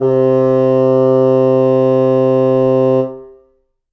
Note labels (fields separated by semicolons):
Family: reed; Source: acoustic; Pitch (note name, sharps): C3; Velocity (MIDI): 75; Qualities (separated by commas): reverb